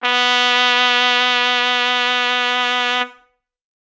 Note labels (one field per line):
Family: brass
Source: acoustic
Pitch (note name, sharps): B3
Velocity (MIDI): 127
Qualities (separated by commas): bright